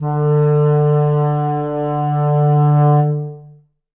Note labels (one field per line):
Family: reed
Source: acoustic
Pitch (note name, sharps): D3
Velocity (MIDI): 75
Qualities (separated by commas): dark, long release, reverb